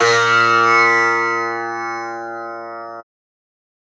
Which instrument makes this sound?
acoustic guitar